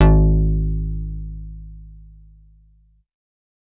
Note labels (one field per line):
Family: bass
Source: synthesizer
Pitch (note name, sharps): G#1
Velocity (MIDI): 100